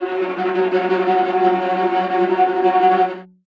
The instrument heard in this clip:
acoustic string instrument